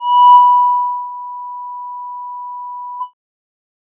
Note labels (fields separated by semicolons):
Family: bass; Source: synthesizer; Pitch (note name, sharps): B5; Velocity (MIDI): 100